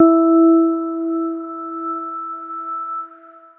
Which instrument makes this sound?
electronic keyboard